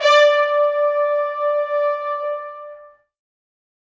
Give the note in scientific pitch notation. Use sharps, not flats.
D5